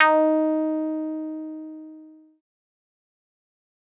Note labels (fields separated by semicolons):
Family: synthesizer lead; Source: synthesizer; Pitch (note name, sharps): D#4; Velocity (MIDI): 50; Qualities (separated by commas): distorted, fast decay